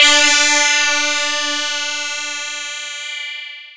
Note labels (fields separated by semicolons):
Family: mallet percussion; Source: electronic; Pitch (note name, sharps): D4; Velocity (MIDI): 127; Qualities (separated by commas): bright, distorted, long release, non-linear envelope